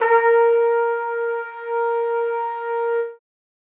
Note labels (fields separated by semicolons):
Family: brass; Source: acoustic; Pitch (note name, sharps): A#4; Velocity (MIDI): 50; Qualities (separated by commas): reverb